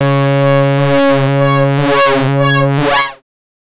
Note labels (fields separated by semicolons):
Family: bass; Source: synthesizer; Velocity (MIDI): 25; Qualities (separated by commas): distorted, non-linear envelope